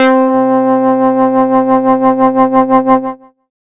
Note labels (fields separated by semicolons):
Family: bass; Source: synthesizer; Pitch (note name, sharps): C4; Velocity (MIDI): 50; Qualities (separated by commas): distorted